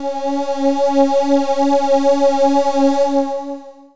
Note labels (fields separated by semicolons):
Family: voice; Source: synthesizer; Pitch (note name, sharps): C#4; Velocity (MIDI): 25; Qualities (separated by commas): distorted, long release